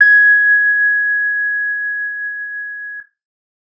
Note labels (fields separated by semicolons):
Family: guitar; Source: electronic; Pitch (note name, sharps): G#6; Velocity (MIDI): 75; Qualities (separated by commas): reverb